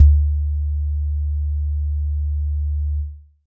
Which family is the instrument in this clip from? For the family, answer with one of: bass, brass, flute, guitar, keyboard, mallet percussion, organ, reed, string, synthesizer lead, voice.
keyboard